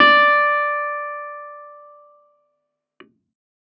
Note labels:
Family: keyboard; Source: electronic; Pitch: D5; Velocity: 75; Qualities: distorted

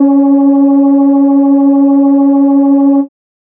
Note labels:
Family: organ; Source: electronic; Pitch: C#4; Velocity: 75

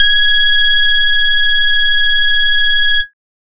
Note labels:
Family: bass; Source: synthesizer; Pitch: G#6; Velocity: 100; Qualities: bright, distorted, multiphonic, tempo-synced

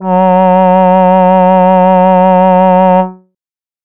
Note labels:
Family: voice; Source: synthesizer; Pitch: F#3; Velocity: 100; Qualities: distorted

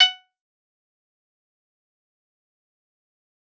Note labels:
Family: guitar; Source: acoustic; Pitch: F#5; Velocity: 75; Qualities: fast decay, percussive

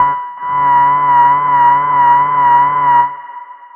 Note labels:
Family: bass; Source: synthesizer; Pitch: B5; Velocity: 127; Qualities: long release, reverb

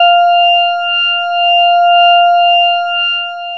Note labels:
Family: bass; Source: synthesizer; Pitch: F5; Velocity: 100; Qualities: long release

